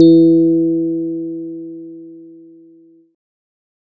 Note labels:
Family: bass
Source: synthesizer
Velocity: 25

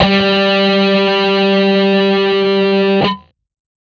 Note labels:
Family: guitar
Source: electronic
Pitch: G3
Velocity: 100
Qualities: distorted

